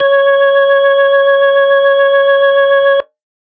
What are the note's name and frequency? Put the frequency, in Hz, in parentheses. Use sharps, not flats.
C#5 (554.4 Hz)